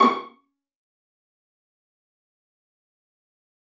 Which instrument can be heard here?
acoustic string instrument